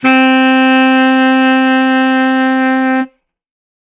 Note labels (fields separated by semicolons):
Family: reed; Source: acoustic; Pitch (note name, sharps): C4; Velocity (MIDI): 50